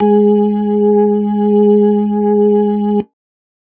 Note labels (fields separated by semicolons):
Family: organ; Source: electronic; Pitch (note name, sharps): G#3; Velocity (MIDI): 25; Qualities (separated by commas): dark